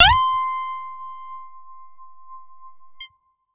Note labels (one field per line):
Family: guitar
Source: electronic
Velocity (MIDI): 127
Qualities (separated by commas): bright, distorted